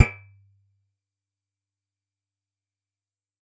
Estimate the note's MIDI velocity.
50